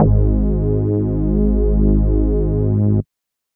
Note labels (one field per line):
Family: bass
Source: synthesizer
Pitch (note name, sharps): G#1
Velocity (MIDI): 75